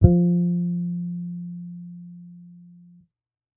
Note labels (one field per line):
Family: bass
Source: electronic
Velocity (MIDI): 50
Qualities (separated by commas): dark